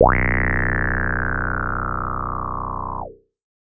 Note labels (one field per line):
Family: bass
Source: synthesizer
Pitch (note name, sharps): B0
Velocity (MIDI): 100